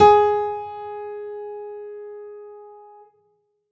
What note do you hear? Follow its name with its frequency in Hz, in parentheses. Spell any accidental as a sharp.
G#4 (415.3 Hz)